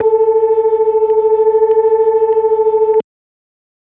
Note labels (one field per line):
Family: organ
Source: electronic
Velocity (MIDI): 50